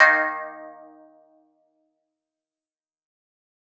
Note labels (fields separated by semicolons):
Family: guitar; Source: acoustic; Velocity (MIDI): 50; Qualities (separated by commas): fast decay, percussive